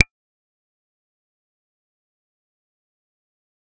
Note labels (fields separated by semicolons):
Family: bass; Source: synthesizer; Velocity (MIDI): 50; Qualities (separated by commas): fast decay, percussive